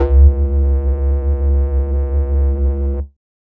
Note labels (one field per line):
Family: flute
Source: synthesizer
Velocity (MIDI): 100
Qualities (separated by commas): distorted